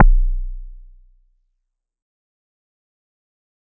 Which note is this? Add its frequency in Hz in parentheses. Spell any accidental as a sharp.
B0 (30.87 Hz)